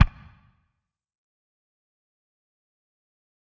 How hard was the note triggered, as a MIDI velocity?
25